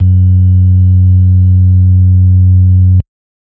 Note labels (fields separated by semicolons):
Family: organ; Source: electronic; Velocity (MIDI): 127; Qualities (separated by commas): dark